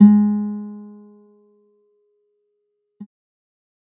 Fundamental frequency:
207.7 Hz